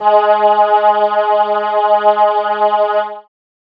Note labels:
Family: keyboard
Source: synthesizer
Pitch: G#3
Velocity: 127

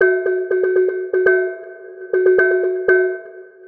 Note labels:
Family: mallet percussion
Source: synthesizer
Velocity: 75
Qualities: long release, multiphonic, percussive, tempo-synced

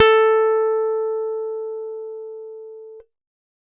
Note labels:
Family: guitar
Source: acoustic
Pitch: A4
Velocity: 127

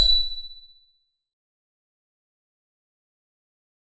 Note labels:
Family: guitar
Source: acoustic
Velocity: 75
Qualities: bright, distorted, fast decay, percussive

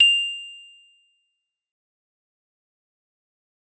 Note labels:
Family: mallet percussion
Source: acoustic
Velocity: 50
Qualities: bright, fast decay, percussive

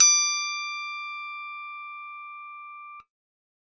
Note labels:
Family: keyboard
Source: electronic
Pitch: D6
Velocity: 75

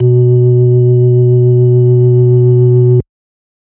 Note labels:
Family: organ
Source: electronic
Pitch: B2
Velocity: 25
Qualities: distorted

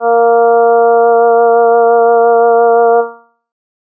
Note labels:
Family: reed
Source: synthesizer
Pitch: A#3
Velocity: 127

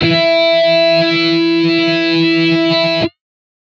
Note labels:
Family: guitar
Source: synthesizer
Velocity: 100

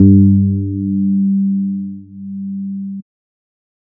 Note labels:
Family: bass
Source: synthesizer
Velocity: 127

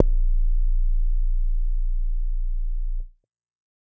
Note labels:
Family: bass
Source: synthesizer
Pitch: A#0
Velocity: 100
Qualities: distorted

